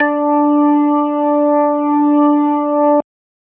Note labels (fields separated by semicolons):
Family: organ; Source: electronic; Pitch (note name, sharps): D4; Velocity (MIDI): 100